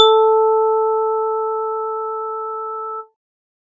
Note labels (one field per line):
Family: organ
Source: electronic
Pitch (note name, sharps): A4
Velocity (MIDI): 100